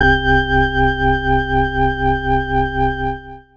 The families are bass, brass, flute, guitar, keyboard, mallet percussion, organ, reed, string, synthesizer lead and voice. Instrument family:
organ